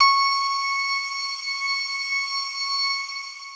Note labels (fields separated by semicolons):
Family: guitar; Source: electronic; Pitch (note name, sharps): C#6; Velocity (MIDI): 50; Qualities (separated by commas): bright, long release